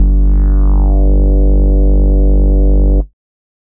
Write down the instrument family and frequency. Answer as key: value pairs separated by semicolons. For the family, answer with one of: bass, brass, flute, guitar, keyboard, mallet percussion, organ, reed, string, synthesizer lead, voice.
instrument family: bass; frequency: 49 Hz